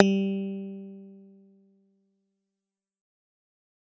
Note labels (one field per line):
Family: bass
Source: synthesizer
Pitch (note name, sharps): G3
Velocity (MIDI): 100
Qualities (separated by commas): fast decay